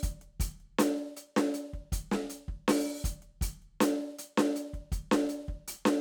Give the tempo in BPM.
80 BPM